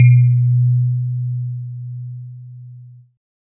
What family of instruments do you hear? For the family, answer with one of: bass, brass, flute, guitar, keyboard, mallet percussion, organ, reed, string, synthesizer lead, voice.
keyboard